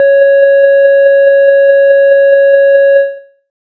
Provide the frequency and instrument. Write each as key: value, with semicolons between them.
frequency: 554.4 Hz; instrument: synthesizer bass